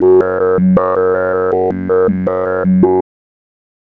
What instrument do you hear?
synthesizer bass